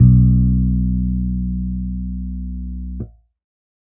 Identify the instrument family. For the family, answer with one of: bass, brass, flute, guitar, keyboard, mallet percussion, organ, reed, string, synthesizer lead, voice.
bass